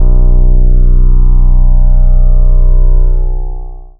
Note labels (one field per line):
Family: bass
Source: synthesizer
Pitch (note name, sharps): B0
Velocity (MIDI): 75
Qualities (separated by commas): long release